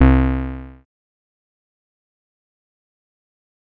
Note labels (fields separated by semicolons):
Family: synthesizer lead; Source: synthesizer; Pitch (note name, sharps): C2; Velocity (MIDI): 127; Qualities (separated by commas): distorted, fast decay